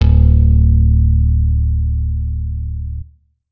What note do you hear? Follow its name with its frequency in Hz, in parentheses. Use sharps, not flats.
D1 (36.71 Hz)